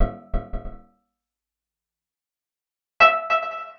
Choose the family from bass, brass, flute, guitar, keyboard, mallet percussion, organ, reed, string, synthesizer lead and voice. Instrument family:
guitar